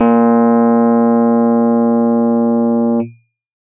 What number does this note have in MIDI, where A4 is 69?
46